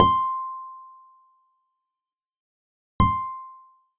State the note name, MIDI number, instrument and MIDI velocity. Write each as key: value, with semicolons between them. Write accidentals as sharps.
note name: C6; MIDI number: 84; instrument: acoustic guitar; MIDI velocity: 75